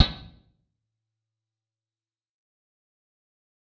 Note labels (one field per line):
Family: guitar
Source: electronic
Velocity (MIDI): 127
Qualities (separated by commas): fast decay, percussive, reverb